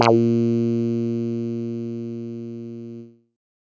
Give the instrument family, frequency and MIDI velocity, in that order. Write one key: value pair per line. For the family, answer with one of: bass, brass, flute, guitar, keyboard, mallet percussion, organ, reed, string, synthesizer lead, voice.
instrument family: bass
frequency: 116.5 Hz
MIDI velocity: 100